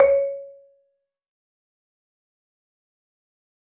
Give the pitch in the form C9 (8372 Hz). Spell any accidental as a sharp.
C#5 (554.4 Hz)